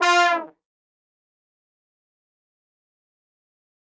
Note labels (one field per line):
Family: brass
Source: acoustic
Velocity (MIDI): 50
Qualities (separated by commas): bright, fast decay, percussive, reverb